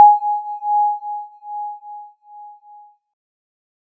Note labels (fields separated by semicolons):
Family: keyboard; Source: synthesizer; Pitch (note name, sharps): G#5; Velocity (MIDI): 25